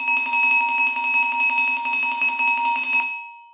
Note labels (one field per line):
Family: mallet percussion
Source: acoustic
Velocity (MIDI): 25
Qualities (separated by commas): long release, reverb